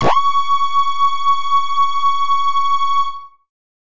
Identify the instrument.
synthesizer bass